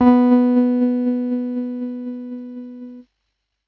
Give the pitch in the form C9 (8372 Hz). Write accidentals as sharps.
B3 (246.9 Hz)